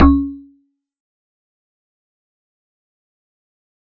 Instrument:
electronic mallet percussion instrument